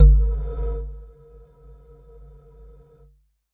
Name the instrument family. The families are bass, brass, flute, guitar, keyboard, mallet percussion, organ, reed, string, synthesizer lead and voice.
mallet percussion